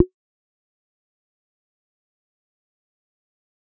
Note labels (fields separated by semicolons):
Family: bass; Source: synthesizer; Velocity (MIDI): 127; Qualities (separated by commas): fast decay, percussive